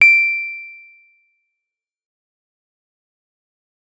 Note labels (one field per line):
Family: guitar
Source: electronic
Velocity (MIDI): 25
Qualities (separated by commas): fast decay